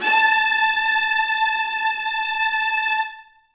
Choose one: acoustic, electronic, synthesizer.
acoustic